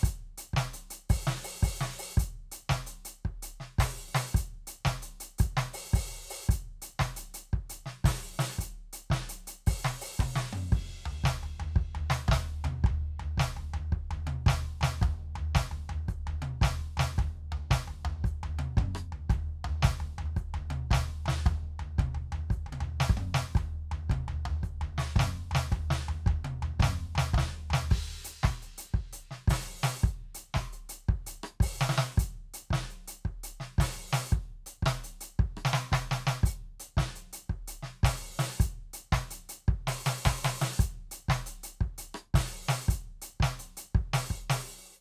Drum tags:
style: rock shuffle; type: beat; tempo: 112 BPM; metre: 4/4; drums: crash, ride, closed hi-hat, open hi-hat, hi-hat pedal, snare, cross-stick, high tom, mid tom, floor tom, kick

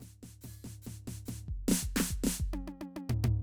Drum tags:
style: half-time rock; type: fill; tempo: 140 BPM; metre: 4/4; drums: hi-hat pedal, snare, high tom, floor tom, kick

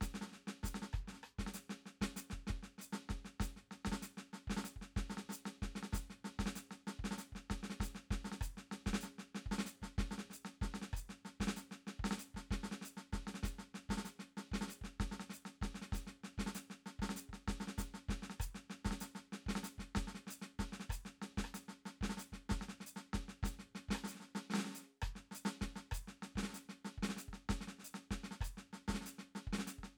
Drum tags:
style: maracatu; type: beat; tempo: 96 BPM; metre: 4/4; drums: hi-hat pedal, snare, cross-stick, kick

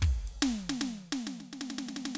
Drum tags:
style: rock; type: fill; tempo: 110 BPM; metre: 4/4; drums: ride, snare, kick

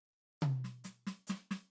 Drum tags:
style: half-time rock; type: fill; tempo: 140 BPM; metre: 4/4; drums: hi-hat pedal, snare, high tom

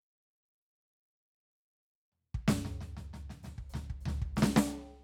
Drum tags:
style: funk; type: fill; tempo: 95 BPM; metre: 4/4; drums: hi-hat pedal, snare, mid tom, floor tom, kick

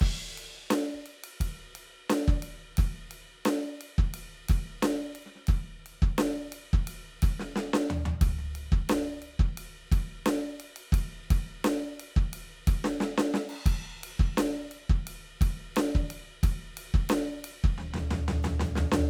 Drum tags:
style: rock; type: beat; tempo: 88 BPM; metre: 4/4; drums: crash, ride, hi-hat pedal, snare, floor tom, kick

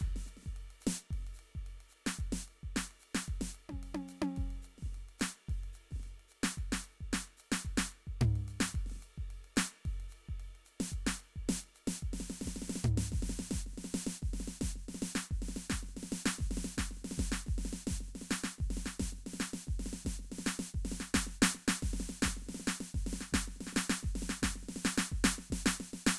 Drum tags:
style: Brazilian baião; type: beat; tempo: 110 BPM; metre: 4/4; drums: ride, hi-hat pedal, snare, high tom, floor tom, kick

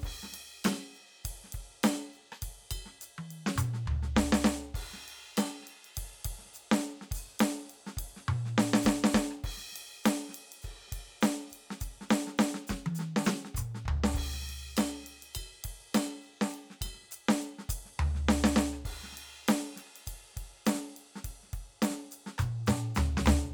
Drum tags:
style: New Orleans funk; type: beat; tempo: 102 BPM; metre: 4/4; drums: crash, ride, ride bell, hi-hat pedal, snare, cross-stick, high tom, mid tom, floor tom, kick

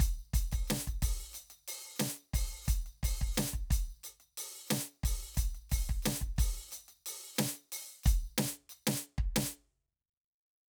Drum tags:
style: hip-hop; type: beat; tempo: 90 BPM; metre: 4/4; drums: closed hi-hat, hi-hat pedal, percussion, snare, kick

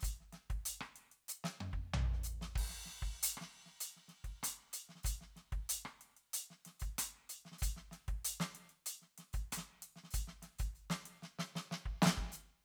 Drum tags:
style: funk; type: beat; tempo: 95 BPM; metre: 4/4; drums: crash, closed hi-hat, hi-hat pedal, snare, cross-stick, high tom, floor tom, kick

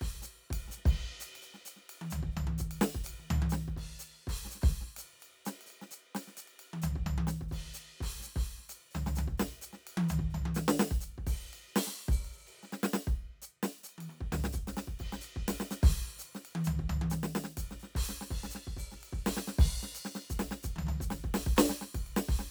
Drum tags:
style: linear jazz; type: beat; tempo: 128 BPM; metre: 4/4; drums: crash, ride, ride bell, open hi-hat, hi-hat pedal, snare, high tom, floor tom, kick

